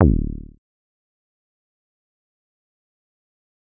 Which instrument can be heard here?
synthesizer bass